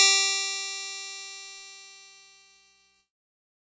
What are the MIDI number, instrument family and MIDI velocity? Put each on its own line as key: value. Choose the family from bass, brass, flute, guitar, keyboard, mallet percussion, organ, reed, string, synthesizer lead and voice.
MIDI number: 67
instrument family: keyboard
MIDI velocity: 25